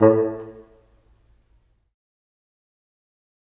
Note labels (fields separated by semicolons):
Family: reed; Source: acoustic; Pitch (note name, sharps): A2; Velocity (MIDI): 25; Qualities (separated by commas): fast decay, percussive, reverb